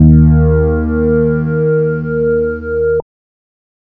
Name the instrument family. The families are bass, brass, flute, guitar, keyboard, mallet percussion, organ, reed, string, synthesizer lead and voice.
bass